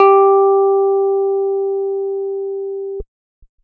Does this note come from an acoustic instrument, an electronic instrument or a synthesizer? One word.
electronic